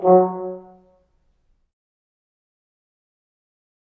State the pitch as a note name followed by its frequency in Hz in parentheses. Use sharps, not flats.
F#3 (185 Hz)